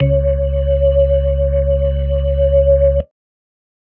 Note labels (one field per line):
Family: organ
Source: electronic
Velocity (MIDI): 50